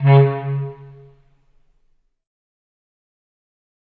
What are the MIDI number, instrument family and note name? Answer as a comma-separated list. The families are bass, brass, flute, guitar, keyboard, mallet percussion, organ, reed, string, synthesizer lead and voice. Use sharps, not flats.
49, reed, C#3